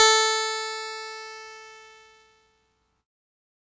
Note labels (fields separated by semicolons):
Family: keyboard; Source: electronic; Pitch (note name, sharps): A4; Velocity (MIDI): 127; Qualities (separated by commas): bright, distorted